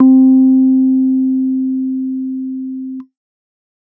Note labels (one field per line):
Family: keyboard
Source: electronic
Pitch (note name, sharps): C4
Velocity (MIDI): 50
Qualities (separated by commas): dark